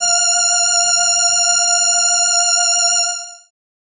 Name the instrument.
synthesizer keyboard